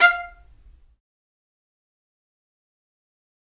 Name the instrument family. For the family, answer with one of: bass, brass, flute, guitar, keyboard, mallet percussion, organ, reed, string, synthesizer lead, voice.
string